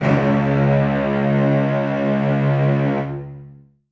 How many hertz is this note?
69.3 Hz